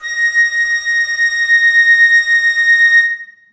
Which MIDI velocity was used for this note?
75